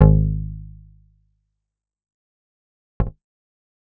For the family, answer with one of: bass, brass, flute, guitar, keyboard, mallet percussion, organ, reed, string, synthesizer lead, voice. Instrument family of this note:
bass